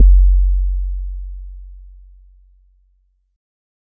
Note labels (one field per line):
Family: mallet percussion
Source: acoustic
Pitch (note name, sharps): F#1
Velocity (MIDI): 25